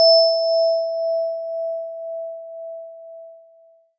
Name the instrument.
acoustic mallet percussion instrument